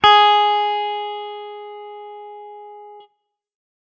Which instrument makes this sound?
electronic guitar